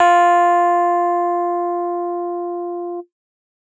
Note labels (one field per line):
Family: keyboard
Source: acoustic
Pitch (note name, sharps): F4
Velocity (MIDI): 127